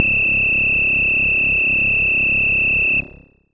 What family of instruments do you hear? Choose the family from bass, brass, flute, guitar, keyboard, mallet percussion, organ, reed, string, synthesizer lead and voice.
bass